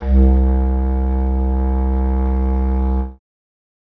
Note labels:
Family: reed; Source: acoustic; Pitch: C2; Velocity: 50; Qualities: dark

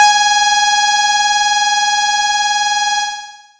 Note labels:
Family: bass; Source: synthesizer; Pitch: G#5; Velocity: 50; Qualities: bright, distorted, long release

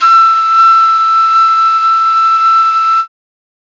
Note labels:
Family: flute; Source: acoustic; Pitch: E6; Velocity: 25

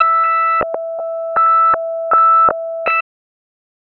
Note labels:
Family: bass; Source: synthesizer; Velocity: 75; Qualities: tempo-synced

